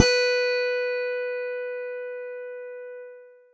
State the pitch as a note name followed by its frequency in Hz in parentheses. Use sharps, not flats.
B4 (493.9 Hz)